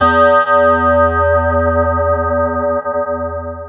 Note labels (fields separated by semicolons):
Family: guitar; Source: electronic; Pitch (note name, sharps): E2; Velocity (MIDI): 127; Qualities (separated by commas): long release, multiphonic, non-linear envelope